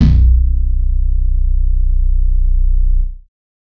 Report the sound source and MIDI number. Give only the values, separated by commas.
synthesizer, 23